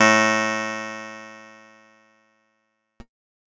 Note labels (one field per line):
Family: keyboard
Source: electronic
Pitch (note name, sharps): A2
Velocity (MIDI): 127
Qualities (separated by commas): bright